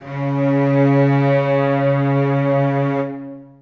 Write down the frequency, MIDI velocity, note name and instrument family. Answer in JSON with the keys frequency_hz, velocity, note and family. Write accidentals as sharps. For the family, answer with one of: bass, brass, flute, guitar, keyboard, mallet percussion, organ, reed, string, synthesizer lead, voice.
{"frequency_hz": 138.6, "velocity": 75, "note": "C#3", "family": "string"}